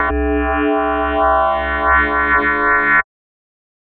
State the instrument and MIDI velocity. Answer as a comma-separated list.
synthesizer mallet percussion instrument, 127